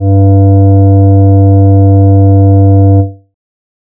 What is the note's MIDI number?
43